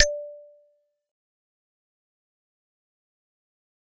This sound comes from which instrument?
acoustic mallet percussion instrument